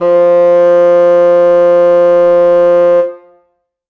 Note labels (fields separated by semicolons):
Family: reed; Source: acoustic; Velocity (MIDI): 127; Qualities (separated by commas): reverb